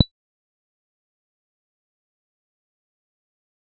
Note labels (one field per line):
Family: bass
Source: synthesizer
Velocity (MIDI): 25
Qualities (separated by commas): fast decay, percussive